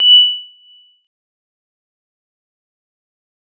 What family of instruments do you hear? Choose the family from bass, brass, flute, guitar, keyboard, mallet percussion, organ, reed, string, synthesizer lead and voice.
mallet percussion